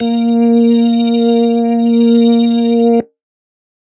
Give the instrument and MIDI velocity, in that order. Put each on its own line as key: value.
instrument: electronic organ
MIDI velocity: 25